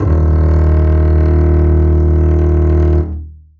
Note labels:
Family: string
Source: acoustic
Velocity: 127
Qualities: long release, reverb

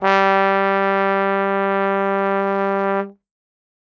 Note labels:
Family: brass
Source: acoustic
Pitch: G3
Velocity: 100

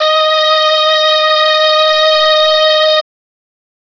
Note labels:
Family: string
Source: electronic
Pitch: D#5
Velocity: 127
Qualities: distorted, reverb

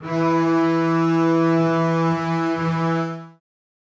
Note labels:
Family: string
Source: acoustic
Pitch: E3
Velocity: 127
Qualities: reverb

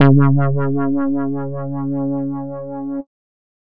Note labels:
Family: bass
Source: synthesizer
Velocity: 75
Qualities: dark, distorted

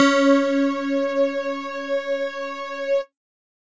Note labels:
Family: mallet percussion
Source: electronic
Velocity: 25

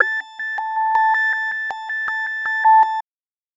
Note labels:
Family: bass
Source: synthesizer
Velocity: 127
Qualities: tempo-synced

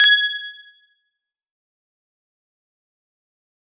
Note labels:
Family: guitar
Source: electronic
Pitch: G#6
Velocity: 100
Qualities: fast decay, percussive

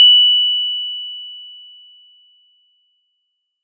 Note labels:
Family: mallet percussion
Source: acoustic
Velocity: 50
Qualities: bright

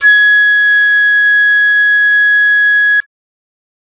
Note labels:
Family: flute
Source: acoustic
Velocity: 127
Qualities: bright

